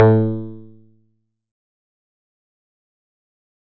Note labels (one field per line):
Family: guitar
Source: acoustic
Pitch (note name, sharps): A2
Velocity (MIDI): 50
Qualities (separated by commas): distorted, fast decay, percussive